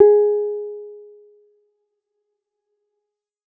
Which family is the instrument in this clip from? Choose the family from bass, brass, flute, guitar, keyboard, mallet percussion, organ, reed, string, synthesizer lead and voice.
keyboard